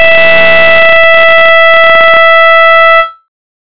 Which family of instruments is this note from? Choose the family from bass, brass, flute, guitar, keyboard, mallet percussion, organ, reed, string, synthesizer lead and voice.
bass